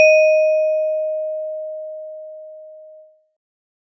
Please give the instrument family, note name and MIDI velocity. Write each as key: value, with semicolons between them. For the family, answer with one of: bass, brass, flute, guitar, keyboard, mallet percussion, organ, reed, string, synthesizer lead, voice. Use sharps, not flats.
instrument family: mallet percussion; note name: D#5; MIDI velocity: 127